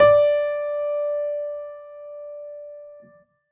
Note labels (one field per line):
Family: keyboard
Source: acoustic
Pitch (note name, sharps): D5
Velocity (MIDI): 75